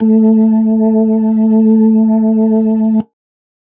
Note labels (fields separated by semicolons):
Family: organ; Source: electronic; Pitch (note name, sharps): A3; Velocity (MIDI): 75; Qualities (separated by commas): dark